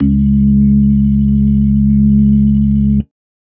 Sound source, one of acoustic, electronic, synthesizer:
electronic